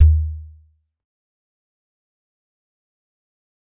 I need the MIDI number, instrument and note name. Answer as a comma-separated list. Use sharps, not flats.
39, acoustic mallet percussion instrument, D#2